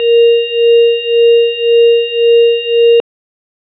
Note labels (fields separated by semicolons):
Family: organ; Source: electronic; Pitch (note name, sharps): A#4; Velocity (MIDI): 127